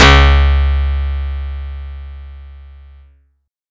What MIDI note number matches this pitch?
37